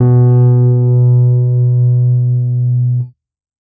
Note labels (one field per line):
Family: keyboard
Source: electronic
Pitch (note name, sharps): B2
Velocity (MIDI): 100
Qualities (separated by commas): dark